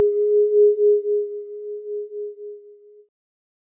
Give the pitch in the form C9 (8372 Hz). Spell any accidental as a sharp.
G#4 (415.3 Hz)